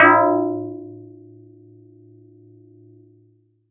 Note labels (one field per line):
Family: mallet percussion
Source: acoustic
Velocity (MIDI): 127